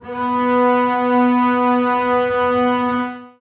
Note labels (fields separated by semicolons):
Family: string; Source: acoustic; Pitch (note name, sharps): B3; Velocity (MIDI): 75; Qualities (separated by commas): reverb